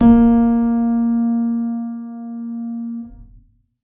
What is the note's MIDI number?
58